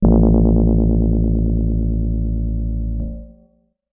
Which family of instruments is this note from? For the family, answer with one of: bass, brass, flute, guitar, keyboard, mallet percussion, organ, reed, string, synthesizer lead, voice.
keyboard